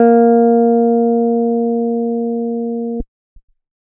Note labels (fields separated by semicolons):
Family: keyboard; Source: electronic; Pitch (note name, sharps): A#3; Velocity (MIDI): 75